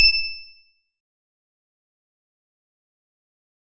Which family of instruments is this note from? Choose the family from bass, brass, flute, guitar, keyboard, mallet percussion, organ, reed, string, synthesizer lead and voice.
guitar